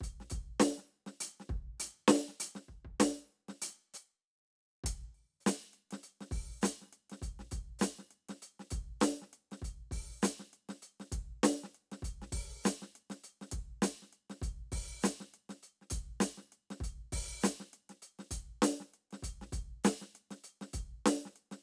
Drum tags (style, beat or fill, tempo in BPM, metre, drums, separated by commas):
funk, beat, 100 BPM, 4/4, closed hi-hat, open hi-hat, hi-hat pedal, snare, kick